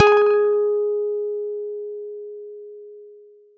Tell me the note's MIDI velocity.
75